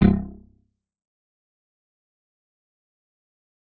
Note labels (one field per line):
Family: guitar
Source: electronic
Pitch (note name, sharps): C1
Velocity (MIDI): 25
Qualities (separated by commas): fast decay, percussive